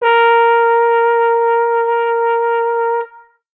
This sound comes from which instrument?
acoustic brass instrument